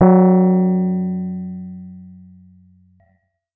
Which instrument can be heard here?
electronic keyboard